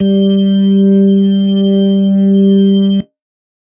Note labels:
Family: organ; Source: electronic; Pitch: G3; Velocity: 75

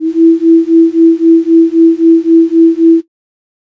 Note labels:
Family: flute; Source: synthesizer; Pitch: E4; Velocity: 50

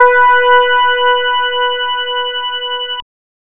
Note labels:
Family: bass; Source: synthesizer; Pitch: B4; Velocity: 50; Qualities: distorted, multiphonic

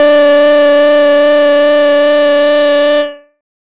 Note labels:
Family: bass; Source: synthesizer; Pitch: D4; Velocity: 100; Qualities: bright, distorted, non-linear envelope

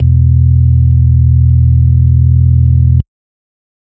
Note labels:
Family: organ; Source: electronic; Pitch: E1; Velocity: 75; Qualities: dark

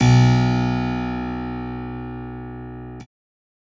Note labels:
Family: keyboard; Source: electronic; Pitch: B1; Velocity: 127; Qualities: bright

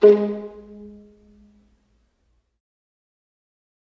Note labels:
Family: string; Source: acoustic; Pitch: G#3; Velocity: 50; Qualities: dark, fast decay, percussive, reverb

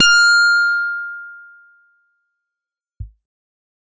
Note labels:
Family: guitar; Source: electronic; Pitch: F6; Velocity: 127; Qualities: bright, distorted, fast decay

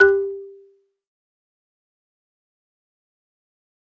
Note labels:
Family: mallet percussion; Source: acoustic; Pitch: G4; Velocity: 50; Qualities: fast decay, percussive, reverb

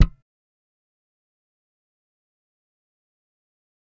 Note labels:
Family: bass; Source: electronic; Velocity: 100; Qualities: fast decay, percussive

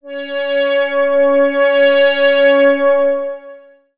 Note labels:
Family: synthesizer lead; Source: synthesizer; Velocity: 100; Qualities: bright, long release, non-linear envelope

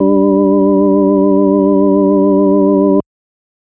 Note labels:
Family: organ; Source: electronic; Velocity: 127; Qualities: multiphonic

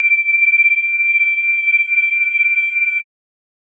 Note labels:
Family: mallet percussion; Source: electronic; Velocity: 100; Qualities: multiphonic, non-linear envelope

